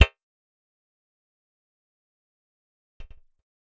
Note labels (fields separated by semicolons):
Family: bass; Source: synthesizer; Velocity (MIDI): 75; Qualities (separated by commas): fast decay, percussive